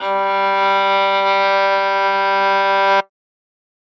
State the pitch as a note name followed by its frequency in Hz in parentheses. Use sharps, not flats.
G3 (196 Hz)